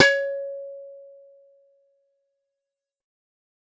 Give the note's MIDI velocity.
50